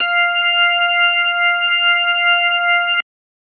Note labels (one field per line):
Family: organ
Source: electronic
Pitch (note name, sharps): F5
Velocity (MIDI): 25